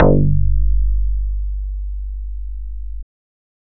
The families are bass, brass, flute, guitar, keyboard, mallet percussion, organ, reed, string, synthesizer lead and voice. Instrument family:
bass